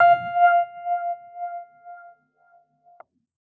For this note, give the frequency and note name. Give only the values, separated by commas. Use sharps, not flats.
698.5 Hz, F5